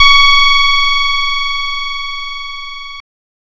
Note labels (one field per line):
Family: guitar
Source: synthesizer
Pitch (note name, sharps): C#6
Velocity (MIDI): 25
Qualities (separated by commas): bright, distorted